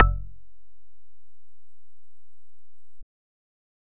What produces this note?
synthesizer bass